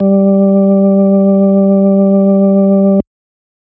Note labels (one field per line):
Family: organ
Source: electronic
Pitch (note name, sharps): G3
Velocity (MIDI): 25